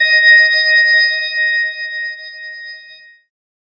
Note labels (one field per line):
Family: keyboard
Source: synthesizer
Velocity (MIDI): 127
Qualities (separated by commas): bright